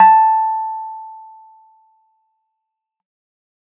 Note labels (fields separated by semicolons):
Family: keyboard; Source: electronic; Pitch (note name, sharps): A5; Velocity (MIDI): 75